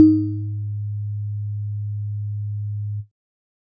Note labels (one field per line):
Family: keyboard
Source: electronic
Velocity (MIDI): 75